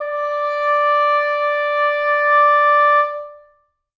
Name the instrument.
acoustic reed instrument